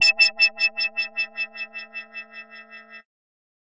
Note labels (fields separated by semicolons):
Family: bass; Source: synthesizer; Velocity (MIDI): 100; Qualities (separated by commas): bright, distorted